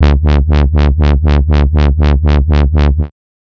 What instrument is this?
synthesizer bass